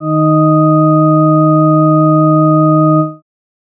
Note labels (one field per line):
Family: organ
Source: electronic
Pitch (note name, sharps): D#3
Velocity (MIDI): 75